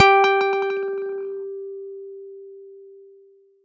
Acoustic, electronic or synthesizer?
electronic